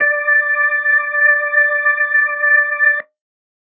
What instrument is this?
electronic organ